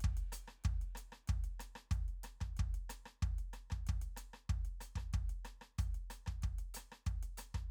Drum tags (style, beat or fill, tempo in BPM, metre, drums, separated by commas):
Afrobeat, beat, 94 BPM, 4/4, closed hi-hat, cross-stick, kick